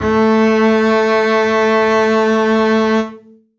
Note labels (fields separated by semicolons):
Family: string; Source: acoustic; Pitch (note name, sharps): A3; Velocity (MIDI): 100; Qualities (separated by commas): reverb